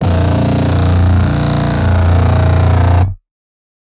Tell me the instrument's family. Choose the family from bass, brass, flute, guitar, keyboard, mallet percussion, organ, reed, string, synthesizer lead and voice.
guitar